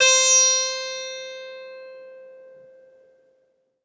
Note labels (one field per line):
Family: guitar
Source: acoustic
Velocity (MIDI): 127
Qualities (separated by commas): bright, multiphonic, reverb